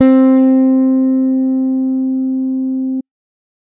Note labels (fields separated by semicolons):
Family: bass; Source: electronic; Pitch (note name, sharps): C4; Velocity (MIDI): 127